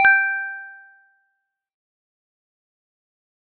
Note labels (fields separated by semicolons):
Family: mallet percussion; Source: acoustic; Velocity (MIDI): 100; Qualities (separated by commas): fast decay, multiphonic